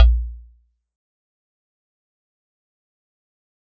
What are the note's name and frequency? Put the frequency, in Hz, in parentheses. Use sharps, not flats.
A#1 (58.27 Hz)